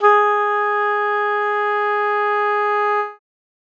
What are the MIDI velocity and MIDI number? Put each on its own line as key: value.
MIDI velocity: 50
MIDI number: 68